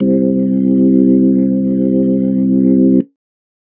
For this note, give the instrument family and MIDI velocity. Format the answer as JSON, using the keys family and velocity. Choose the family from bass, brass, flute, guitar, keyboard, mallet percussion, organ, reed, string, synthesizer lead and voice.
{"family": "organ", "velocity": 127}